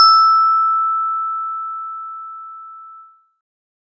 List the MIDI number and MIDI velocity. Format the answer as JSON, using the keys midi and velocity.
{"midi": 88, "velocity": 75}